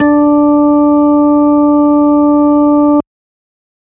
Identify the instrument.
electronic organ